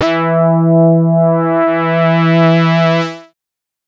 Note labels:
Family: bass; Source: synthesizer; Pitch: E3; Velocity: 75; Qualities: distorted, multiphonic

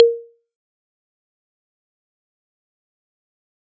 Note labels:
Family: mallet percussion; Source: acoustic; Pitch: A#4; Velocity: 100; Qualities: fast decay, percussive

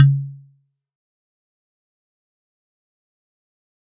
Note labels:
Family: mallet percussion; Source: acoustic; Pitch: C#3; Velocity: 100; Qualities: fast decay, percussive

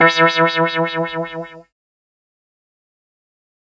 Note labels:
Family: keyboard; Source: synthesizer; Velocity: 100; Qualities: distorted, fast decay

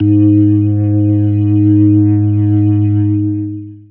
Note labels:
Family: organ; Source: electronic; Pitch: G#2; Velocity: 75; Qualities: distorted, long release

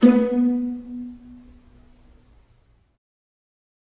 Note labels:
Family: string; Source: acoustic; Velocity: 50; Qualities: dark, reverb

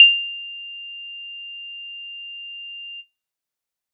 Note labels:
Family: bass; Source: synthesizer; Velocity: 100; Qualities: bright

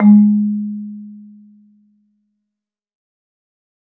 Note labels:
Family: mallet percussion; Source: acoustic; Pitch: G#3; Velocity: 50; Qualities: dark, fast decay, reverb

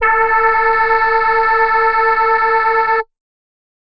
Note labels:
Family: voice; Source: synthesizer; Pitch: A4; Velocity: 25; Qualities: multiphonic

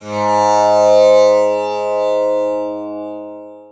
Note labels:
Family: guitar; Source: acoustic; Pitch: G#2; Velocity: 100; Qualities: bright, long release, reverb

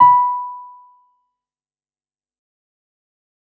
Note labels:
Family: keyboard; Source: electronic; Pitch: B5; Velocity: 75; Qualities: fast decay, percussive

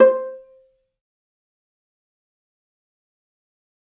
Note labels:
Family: string; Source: acoustic; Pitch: C5; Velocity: 75; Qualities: dark, fast decay, percussive, reverb

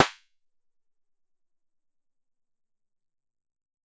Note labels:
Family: guitar; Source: synthesizer; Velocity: 100; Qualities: percussive

